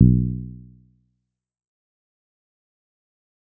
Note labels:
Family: bass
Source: synthesizer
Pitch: B1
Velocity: 25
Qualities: dark, fast decay, percussive

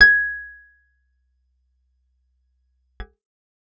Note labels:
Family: guitar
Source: acoustic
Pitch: G#6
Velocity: 75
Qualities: percussive

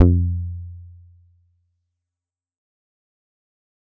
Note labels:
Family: bass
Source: synthesizer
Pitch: F2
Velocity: 75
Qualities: dark, distorted, fast decay

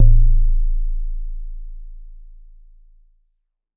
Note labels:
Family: mallet percussion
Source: acoustic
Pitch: A0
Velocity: 75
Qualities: dark

